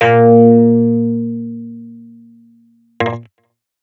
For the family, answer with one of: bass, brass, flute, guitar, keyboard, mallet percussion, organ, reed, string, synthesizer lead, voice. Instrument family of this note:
guitar